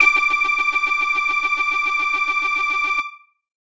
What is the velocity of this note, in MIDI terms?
100